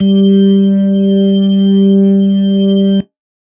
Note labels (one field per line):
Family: organ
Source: electronic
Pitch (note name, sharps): G3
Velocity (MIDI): 25